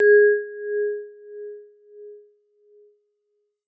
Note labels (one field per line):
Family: mallet percussion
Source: acoustic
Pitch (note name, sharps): G#4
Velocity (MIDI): 100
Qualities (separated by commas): non-linear envelope